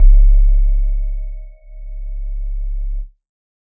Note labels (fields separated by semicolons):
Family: synthesizer lead; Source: synthesizer; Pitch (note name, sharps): C#1; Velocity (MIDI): 50